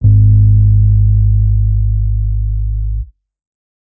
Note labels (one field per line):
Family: bass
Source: electronic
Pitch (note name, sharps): G#1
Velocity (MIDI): 75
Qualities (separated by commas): dark